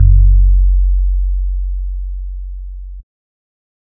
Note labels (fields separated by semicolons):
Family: bass; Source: synthesizer; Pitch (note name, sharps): F#1; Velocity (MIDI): 25